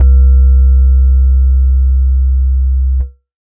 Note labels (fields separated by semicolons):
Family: keyboard; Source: electronic; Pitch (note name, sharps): C2; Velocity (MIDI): 25